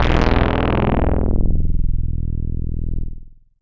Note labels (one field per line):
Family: bass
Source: synthesizer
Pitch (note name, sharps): E0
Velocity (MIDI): 127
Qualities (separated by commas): bright, distorted, tempo-synced